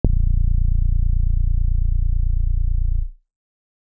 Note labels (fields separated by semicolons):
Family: keyboard; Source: electronic; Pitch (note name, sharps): A#0; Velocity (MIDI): 50; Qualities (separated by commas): distorted